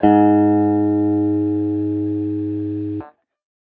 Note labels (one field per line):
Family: guitar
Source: electronic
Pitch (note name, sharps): G#2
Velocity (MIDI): 25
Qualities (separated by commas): distorted